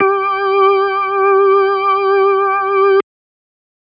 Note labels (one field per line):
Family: organ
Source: electronic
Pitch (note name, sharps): G4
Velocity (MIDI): 50